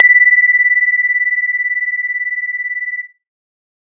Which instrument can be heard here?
synthesizer lead